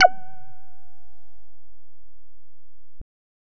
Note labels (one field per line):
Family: bass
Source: synthesizer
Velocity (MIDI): 25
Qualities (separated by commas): distorted